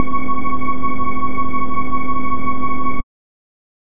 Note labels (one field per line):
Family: bass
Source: synthesizer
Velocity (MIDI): 50